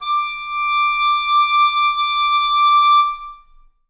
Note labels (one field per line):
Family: reed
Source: acoustic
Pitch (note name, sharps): D6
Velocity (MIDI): 75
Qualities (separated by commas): long release, reverb